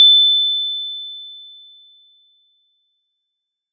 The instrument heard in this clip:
acoustic mallet percussion instrument